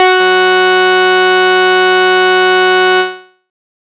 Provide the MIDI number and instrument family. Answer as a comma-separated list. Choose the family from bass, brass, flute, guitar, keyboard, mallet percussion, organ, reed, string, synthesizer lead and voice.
66, bass